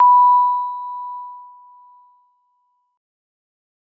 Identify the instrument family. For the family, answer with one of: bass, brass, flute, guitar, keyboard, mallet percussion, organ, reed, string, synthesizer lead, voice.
keyboard